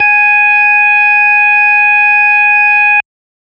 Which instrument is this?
electronic organ